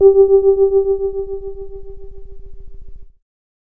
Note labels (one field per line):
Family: keyboard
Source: electronic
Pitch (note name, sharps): G4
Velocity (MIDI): 75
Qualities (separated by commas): dark